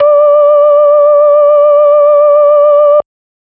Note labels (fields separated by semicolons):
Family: organ; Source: electronic; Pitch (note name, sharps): D5; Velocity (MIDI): 75